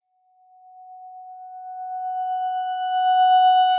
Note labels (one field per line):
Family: guitar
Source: electronic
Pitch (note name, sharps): F#5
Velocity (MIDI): 127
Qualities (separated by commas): long release